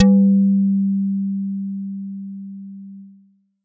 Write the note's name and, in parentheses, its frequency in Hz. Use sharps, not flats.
G3 (196 Hz)